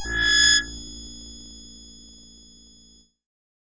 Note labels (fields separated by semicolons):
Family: keyboard; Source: synthesizer; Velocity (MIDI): 50; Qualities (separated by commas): bright, distorted